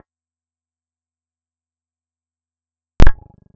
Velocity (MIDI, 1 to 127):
75